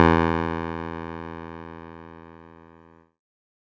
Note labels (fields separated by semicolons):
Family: keyboard; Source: electronic; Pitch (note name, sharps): E2; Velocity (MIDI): 50; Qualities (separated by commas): distorted